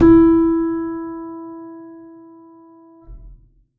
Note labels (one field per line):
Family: keyboard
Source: acoustic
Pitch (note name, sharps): E4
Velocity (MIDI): 75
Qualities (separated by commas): reverb